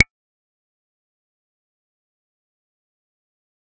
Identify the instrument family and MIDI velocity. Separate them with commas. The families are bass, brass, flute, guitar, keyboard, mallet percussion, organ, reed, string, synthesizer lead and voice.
bass, 75